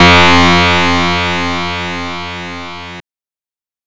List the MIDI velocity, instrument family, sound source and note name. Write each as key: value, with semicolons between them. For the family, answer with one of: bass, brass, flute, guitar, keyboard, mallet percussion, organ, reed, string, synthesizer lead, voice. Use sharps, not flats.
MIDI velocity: 75; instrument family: guitar; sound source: synthesizer; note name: F2